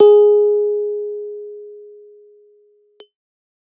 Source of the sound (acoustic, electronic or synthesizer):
electronic